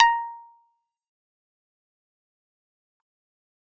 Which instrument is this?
electronic keyboard